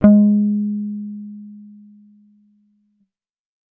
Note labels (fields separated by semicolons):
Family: bass; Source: electronic; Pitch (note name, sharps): G#3; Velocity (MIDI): 50